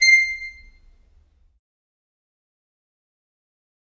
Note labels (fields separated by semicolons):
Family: reed; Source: acoustic; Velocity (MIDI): 50; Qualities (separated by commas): fast decay, percussive, reverb